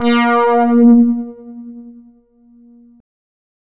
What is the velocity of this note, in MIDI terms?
127